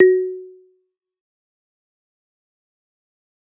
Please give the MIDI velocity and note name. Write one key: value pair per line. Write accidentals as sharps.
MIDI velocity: 127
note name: F#4